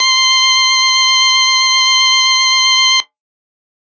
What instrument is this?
electronic organ